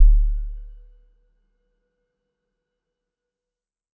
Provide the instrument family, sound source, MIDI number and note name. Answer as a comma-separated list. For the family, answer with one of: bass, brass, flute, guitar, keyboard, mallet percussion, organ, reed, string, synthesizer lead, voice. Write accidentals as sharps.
mallet percussion, electronic, 26, D1